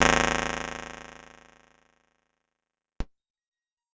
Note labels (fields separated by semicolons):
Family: keyboard; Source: electronic; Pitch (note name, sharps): A0; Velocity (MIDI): 25; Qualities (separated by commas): bright, fast decay